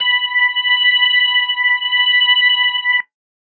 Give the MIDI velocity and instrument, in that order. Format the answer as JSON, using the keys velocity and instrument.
{"velocity": 50, "instrument": "electronic organ"}